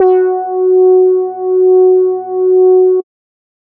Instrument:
synthesizer bass